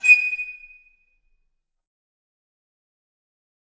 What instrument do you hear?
acoustic reed instrument